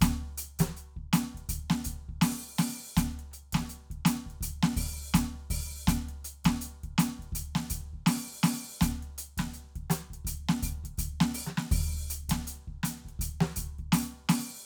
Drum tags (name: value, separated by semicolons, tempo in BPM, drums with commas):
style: New Orleans funk; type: beat; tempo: 82 BPM; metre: 4/4; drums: closed hi-hat, open hi-hat, hi-hat pedal, snare, cross-stick, kick